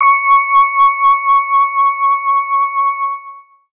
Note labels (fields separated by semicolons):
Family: organ; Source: electronic; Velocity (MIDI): 75; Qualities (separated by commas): long release